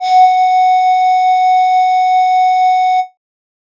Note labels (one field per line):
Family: flute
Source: synthesizer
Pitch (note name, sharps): F#5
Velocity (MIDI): 127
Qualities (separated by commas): distorted